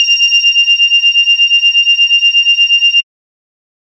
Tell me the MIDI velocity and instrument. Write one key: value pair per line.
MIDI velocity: 100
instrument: synthesizer bass